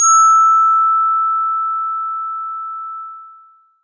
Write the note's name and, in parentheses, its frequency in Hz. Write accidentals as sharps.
E6 (1319 Hz)